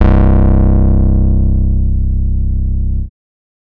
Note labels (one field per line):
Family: bass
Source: synthesizer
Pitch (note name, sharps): C1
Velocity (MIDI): 25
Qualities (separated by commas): distorted